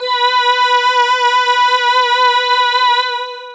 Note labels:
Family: voice; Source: synthesizer; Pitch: B4; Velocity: 100; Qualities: bright, distorted, long release

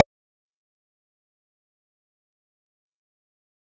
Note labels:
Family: bass; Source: synthesizer; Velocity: 75; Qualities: fast decay, percussive

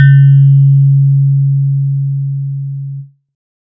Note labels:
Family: synthesizer lead; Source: synthesizer; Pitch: C#3; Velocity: 50

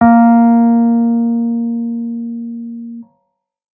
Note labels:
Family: keyboard; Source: electronic; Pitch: A#3; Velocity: 100

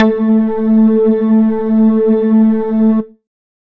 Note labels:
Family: bass; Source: synthesizer; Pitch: A3; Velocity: 127

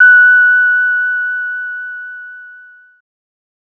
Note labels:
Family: bass; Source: synthesizer; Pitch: F#6; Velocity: 50; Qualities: distorted

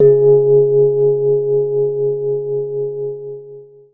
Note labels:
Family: keyboard; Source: electronic; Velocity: 127; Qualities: long release, reverb

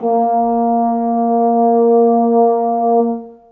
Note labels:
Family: brass; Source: acoustic; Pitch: A#3; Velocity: 25; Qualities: dark, long release, reverb

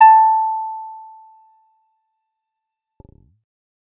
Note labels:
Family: bass; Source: synthesizer; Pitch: A5; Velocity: 25; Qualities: fast decay

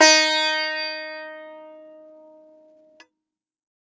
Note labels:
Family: guitar; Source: acoustic; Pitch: D#4; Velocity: 50; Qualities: bright, multiphonic, reverb

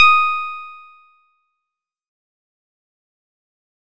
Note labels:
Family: guitar; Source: synthesizer; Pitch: D#6; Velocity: 127; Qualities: bright, fast decay

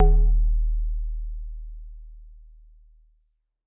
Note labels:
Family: mallet percussion; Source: acoustic; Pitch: D#1; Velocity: 75; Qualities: dark, reverb

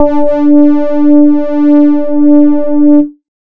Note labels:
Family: bass; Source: synthesizer; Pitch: D4; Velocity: 25; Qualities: distorted

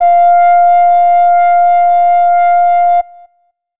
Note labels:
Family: flute; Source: acoustic; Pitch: F5; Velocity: 25

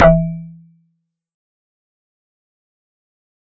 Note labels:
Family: mallet percussion; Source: electronic; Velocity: 75; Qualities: fast decay, percussive

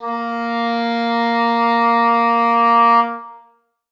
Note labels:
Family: reed; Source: acoustic; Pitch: A#3; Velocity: 75; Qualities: reverb

